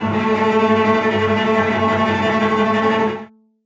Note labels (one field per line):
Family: string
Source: acoustic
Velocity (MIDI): 127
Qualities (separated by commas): bright, non-linear envelope, reverb